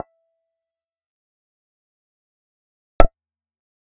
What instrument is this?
synthesizer bass